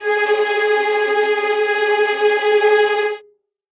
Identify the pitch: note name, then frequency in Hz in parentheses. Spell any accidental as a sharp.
G#4 (415.3 Hz)